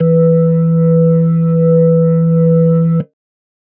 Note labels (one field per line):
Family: keyboard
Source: electronic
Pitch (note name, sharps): E3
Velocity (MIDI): 25